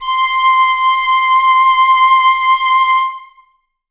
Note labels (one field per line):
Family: flute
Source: acoustic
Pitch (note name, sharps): C6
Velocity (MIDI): 127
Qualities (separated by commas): reverb